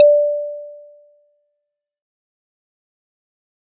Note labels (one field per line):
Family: mallet percussion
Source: acoustic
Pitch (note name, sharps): D5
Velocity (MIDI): 100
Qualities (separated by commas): fast decay